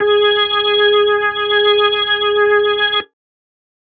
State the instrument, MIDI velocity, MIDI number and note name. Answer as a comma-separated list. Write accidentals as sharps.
electronic keyboard, 50, 68, G#4